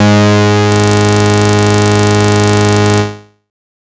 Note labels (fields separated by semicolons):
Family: bass; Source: synthesizer; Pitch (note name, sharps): G#2; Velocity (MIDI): 25; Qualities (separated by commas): bright, distorted